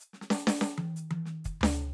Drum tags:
Afro-Cuban bembé
fill
122 BPM
4/4
hi-hat pedal, snare, high tom, floor tom, kick

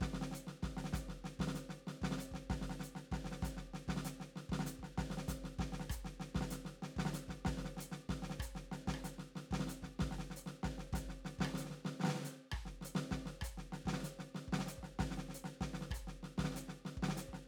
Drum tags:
maracatu
beat
96 BPM
4/4
hi-hat pedal, snare, cross-stick, kick

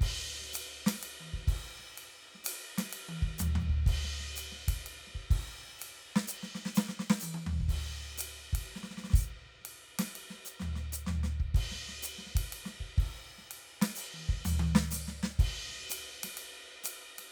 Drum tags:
jazz
beat
125 BPM
4/4
crash, ride, open hi-hat, hi-hat pedal, snare, high tom, floor tom, kick

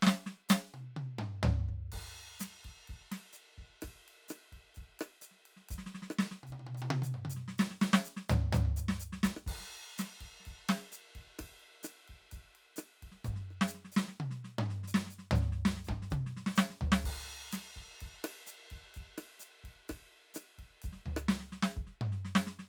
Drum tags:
bossa nova
beat
127 BPM
4/4
crash, ride, hi-hat pedal, snare, cross-stick, high tom, mid tom, floor tom, kick

